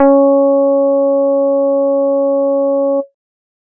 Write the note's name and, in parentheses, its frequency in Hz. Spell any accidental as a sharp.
C#4 (277.2 Hz)